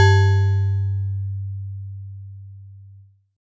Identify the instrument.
acoustic mallet percussion instrument